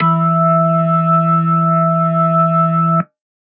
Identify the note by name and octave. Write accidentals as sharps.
E3